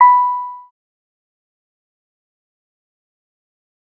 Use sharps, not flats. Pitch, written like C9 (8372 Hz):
B5 (987.8 Hz)